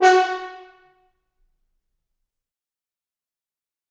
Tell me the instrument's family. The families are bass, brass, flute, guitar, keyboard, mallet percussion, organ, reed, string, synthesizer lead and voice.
brass